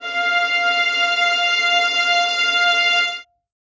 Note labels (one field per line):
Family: string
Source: acoustic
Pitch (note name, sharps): F5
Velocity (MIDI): 50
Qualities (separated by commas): reverb